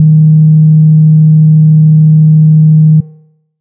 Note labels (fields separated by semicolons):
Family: bass; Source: synthesizer; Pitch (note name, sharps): D#3; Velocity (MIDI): 75; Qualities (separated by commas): dark